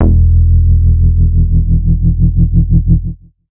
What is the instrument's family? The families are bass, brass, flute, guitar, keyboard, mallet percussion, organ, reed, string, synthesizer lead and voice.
bass